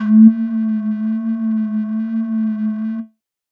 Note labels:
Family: flute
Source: synthesizer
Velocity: 25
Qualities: distorted

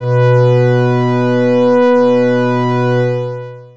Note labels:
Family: organ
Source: electronic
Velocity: 50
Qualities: distorted, long release

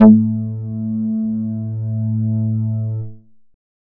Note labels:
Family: bass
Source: synthesizer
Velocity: 50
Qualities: distorted

